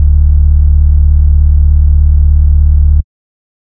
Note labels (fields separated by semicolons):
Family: bass; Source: synthesizer; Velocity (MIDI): 25; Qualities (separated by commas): dark, distorted